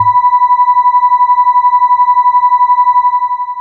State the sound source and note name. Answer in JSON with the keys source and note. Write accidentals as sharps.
{"source": "synthesizer", "note": "B5"}